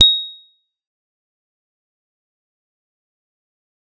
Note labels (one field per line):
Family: guitar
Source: electronic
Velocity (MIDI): 75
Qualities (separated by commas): fast decay, percussive